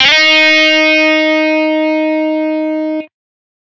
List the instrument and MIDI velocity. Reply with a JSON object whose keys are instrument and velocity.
{"instrument": "electronic guitar", "velocity": 127}